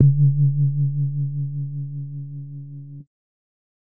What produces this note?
synthesizer bass